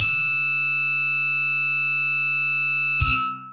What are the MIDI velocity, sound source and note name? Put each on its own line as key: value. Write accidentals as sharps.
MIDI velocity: 75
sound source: electronic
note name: E6